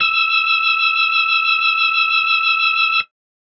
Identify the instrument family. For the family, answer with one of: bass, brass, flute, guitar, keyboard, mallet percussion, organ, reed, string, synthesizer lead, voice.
organ